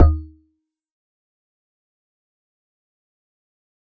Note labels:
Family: mallet percussion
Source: acoustic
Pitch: D#2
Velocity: 50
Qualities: fast decay, percussive

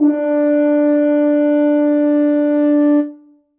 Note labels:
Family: brass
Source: acoustic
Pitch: D4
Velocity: 127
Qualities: dark, reverb

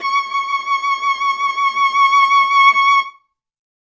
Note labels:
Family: string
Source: acoustic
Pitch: C#6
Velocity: 127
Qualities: bright, reverb

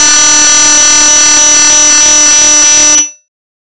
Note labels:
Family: bass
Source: synthesizer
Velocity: 25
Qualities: bright, distorted

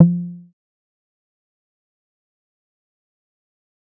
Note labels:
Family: bass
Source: synthesizer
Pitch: F3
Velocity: 75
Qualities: dark, fast decay, percussive

